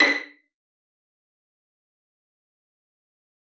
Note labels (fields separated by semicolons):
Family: string; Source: acoustic; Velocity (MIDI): 50; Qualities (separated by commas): fast decay, percussive, reverb